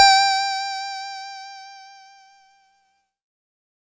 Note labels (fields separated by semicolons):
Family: keyboard; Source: electronic; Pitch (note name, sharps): G5; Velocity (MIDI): 75; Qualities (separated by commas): bright